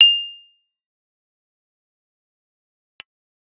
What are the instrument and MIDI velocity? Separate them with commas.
synthesizer bass, 75